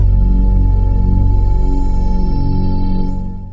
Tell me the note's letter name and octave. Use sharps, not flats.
F#0